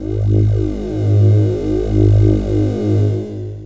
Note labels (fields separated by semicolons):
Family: voice; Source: synthesizer; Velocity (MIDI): 127; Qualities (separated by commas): distorted, long release